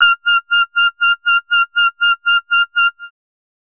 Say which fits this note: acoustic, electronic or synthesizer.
synthesizer